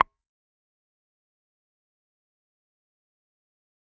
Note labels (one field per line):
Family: guitar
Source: electronic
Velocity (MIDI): 25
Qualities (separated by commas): fast decay, percussive